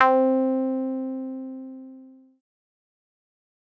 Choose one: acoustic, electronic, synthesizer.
synthesizer